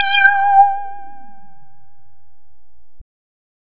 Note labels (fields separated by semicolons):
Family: bass; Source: synthesizer; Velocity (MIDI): 100; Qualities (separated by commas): distorted